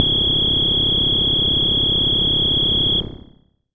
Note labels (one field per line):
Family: bass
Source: synthesizer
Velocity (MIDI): 50